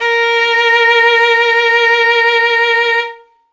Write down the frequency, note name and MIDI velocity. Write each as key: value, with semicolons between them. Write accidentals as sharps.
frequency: 466.2 Hz; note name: A#4; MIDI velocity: 75